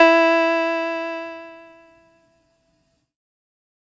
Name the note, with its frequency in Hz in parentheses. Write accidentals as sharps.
E4 (329.6 Hz)